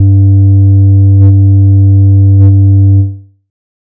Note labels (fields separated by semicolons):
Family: bass; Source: synthesizer; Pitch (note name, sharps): G2; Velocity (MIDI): 127; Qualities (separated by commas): dark